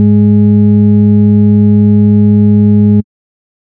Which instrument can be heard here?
synthesizer bass